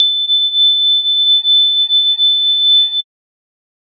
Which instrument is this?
synthesizer mallet percussion instrument